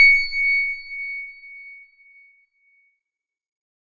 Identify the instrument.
electronic organ